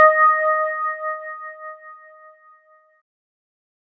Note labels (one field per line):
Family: keyboard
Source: electronic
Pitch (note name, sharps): D#5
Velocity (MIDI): 100